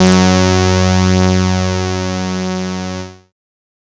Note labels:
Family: bass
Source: synthesizer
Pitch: F#2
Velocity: 50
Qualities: bright, distorted

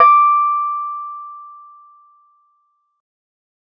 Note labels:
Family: keyboard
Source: electronic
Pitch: D6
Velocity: 127

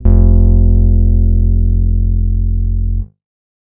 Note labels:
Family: guitar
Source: acoustic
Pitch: F1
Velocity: 75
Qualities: dark

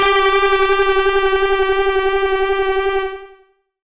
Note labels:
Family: bass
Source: synthesizer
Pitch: G4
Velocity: 127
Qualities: bright, distorted, tempo-synced

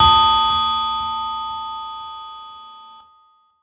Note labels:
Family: keyboard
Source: electronic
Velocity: 127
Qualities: bright, distorted

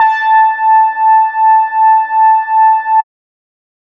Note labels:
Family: bass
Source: synthesizer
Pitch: A5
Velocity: 75

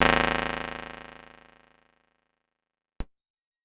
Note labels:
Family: keyboard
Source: electronic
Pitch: A0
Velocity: 50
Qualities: bright, fast decay

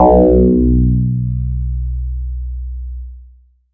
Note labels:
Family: bass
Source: synthesizer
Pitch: B1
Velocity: 100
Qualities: distorted

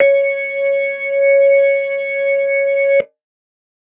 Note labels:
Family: organ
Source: electronic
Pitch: C#5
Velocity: 25

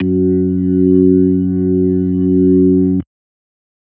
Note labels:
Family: organ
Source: electronic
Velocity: 50

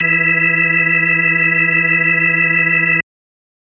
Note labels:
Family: organ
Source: electronic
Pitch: E3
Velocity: 50

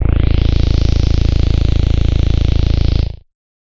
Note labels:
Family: bass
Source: synthesizer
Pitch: A-1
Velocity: 25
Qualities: bright, distorted

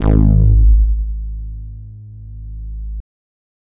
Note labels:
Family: bass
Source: synthesizer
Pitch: G#1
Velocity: 75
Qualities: distorted

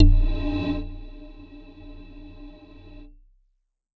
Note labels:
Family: mallet percussion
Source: electronic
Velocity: 127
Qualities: dark, non-linear envelope

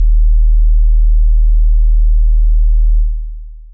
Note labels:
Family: synthesizer lead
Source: synthesizer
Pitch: D#1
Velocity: 25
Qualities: dark, long release

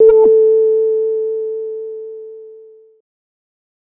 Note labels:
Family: bass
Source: synthesizer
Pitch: A4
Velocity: 75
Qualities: distorted

